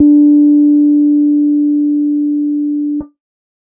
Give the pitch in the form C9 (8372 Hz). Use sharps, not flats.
D4 (293.7 Hz)